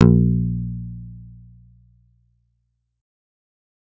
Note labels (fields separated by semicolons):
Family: bass; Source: synthesizer; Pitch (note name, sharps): A#1; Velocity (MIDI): 127; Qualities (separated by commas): distorted